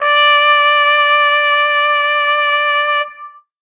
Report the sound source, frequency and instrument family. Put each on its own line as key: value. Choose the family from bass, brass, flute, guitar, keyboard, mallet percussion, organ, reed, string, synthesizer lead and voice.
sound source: acoustic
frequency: 587.3 Hz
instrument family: brass